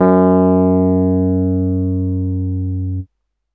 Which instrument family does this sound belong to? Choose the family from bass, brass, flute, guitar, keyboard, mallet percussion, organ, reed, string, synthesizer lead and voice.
keyboard